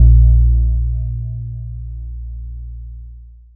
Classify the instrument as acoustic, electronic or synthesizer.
electronic